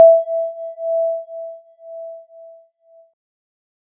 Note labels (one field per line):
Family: keyboard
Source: synthesizer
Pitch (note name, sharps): E5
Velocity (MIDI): 75